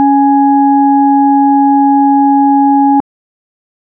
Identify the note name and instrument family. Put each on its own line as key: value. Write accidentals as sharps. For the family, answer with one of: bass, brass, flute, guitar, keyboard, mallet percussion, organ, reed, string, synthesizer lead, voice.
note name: C#4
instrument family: organ